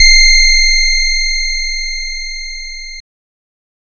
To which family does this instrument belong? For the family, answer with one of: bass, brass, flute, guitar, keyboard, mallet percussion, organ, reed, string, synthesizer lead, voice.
guitar